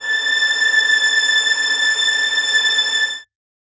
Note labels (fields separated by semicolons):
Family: string; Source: acoustic; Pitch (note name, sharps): A6; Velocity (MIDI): 75; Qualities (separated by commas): reverb